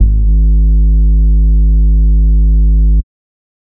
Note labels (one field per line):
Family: bass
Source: synthesizer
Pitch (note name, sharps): G#1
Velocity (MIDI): 100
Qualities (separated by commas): dark, distorted, tempo-synced